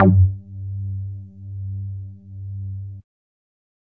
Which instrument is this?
synthesizer bass